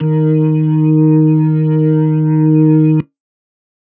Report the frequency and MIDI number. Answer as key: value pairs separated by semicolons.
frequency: 155.6 Hz; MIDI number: 51